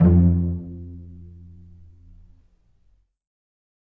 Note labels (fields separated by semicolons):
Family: string; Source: acoustic; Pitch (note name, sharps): F2; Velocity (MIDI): 100; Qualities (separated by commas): dark, reverb